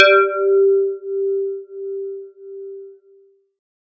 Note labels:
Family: guitar; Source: synthesizer; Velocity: 100

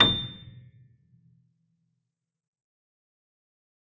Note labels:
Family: keyboard; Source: acoustic; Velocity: 75; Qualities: percussive, reverb

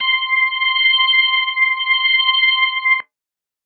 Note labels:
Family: organ; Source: electronic; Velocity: 100

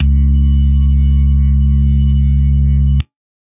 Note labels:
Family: organ; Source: electronic; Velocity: 25; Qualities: dark

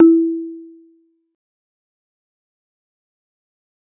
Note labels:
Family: mallet percussion; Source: acoustic; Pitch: E4; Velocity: 50; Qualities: fast decay, percussive

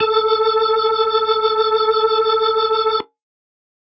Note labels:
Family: organ; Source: electronic; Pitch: A4; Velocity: 75

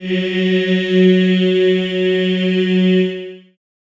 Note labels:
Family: voice; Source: acoustic; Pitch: F#3; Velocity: 100; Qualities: reverb

